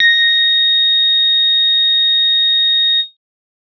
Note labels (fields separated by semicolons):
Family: bass; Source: synthesizer; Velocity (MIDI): 75